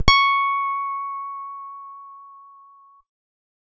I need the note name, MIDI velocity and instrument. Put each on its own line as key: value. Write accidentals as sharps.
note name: C#6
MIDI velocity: 127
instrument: electronic guitar